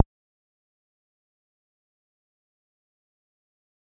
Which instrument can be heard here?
synthesizer bass